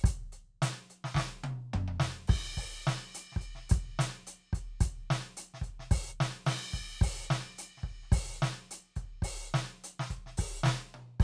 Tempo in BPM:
215 BPM